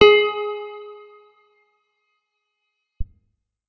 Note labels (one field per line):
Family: guitar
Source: electronic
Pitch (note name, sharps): G#4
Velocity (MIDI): 50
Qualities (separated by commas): reverb